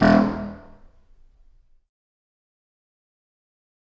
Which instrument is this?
acoustic reed instrument